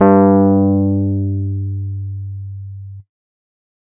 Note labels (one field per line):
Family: keyboard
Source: electronic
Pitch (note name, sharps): G2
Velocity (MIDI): 75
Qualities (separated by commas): distorted